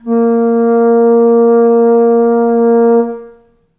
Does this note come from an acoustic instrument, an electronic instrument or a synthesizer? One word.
acoustic